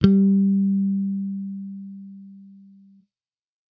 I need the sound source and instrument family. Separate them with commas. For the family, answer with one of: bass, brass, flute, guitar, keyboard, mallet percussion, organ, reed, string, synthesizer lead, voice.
electronic, bass